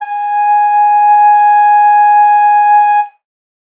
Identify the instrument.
acoustic flute